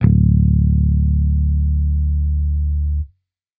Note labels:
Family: bass; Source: electronic; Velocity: 100

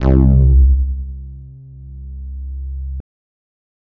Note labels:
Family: bass; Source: synthesizer; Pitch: C2; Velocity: 75; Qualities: distorted

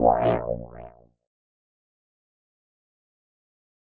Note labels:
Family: keyboard; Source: electronic; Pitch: A#1; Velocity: 75; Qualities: distorted, fast decay, non-linear envelope

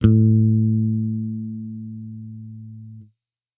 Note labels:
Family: bass; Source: electronic; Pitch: A2; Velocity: 75

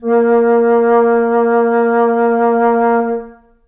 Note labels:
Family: flute; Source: acoustic; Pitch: A#3; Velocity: 75; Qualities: reverb

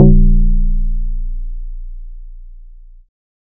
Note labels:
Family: bass; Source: synthesizer; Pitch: A#0; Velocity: 100

